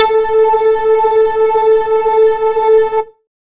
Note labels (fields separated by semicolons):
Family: bass; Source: synthesizer; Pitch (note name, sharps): A4; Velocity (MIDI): 100